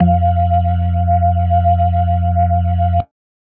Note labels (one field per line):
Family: organ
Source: electronic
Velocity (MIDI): 127